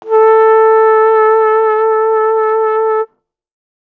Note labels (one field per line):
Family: brass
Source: acoustic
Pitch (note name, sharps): A4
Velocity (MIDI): 25